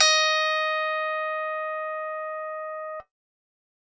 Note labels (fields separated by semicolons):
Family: keyboard; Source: electronic; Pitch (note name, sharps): D#5; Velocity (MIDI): 50